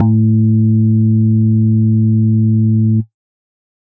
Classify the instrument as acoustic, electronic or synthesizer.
electronic